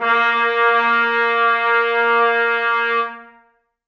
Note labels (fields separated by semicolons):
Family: brass; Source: acoustic; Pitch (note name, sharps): A#3; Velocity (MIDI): 100; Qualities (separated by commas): reverb